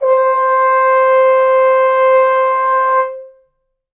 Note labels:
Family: brass; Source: acoustic; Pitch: C5; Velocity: 75; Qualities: reverb

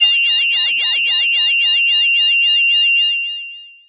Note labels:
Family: voice; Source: synthesizer; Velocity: 100; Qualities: bright, distorted, long release

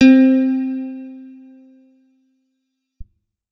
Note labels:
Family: guitar; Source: electronic; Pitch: C4; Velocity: 75; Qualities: bright, reverb

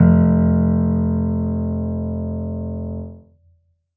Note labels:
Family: keyboard; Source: acoustic; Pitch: F1; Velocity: 100; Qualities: reverb

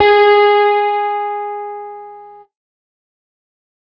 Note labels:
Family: guitar; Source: electronic; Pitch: G#4; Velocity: 75; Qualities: distorted

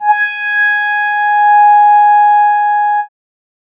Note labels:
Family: keyboard; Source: synthesizer; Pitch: G#5; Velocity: 100; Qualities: bright

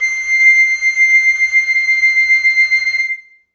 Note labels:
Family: flute; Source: acoustic; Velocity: 127; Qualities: reverb

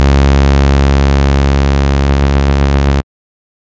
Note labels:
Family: bass; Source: synthesizer; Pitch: C#2; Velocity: 127; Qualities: bright, distorted

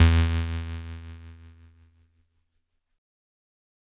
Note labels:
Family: keyboard; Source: electronic; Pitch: E2; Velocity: 75; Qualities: bright, distorted

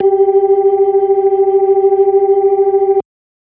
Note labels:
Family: organ; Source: electronic; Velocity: 100

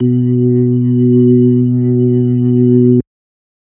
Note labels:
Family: organ; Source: electronic; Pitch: B2; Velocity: 127

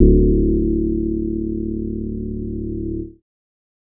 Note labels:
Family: bass; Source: synthesizer; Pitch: D1; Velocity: 127; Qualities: dark

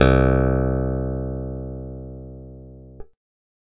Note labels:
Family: keyboard; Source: electronic; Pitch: C2; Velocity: 50

